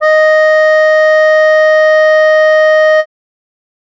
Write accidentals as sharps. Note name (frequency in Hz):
D#5 (622.3 Hz)